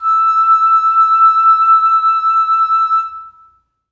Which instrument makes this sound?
acoustic flute